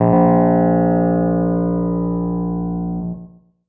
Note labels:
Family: keyboard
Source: electronic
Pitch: A#1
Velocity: 100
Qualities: distorted, tempo-synced

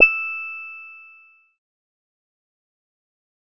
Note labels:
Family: bass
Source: synthesizer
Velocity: 25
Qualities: distorted, fast decay

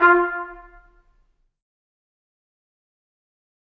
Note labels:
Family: brass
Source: acoustic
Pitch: F4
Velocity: 25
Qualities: fast decay, percussive, reverb

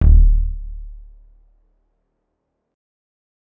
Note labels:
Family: keyboard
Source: electronic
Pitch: D1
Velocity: 25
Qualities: dark

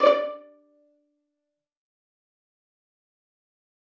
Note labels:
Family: string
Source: acoustic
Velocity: 127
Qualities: fast decay, percussive, reverb

